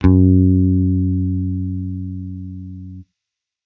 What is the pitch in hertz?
92.5 Hz